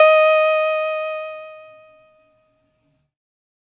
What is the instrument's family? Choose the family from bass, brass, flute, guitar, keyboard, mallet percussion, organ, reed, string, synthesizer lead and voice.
keyboard